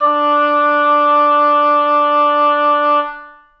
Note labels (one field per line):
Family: reed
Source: acoustic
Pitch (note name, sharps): D4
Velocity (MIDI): 75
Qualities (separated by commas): reverb